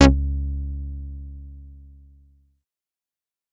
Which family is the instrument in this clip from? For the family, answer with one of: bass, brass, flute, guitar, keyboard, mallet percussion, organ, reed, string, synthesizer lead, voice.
bass